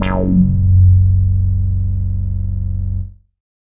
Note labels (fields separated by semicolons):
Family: bass; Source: synthesizer; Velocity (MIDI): 75; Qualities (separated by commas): distorted, non-linear envelope